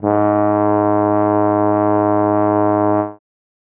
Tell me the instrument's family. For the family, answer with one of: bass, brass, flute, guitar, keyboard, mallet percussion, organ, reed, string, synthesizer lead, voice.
brass